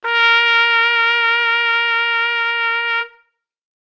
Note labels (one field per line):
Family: brass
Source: acoustic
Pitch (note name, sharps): A#4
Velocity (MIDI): 100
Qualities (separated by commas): bright